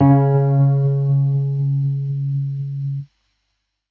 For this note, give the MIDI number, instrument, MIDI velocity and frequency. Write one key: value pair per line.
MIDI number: 49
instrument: electronic keyboard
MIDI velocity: 75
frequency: 138.6 Hz